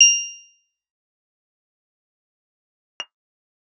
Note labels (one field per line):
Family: guitar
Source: electronic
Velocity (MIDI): 75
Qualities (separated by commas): bright, fast decay, percussive